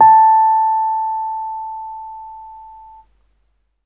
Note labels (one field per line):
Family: keyboard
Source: electronic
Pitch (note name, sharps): A5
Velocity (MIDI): 50